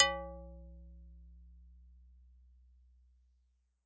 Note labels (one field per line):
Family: mallet percussion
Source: acoustic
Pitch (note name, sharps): B1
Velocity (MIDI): 127